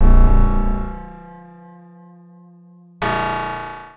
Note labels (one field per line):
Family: guitar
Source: acoustic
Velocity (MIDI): 25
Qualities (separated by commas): reverb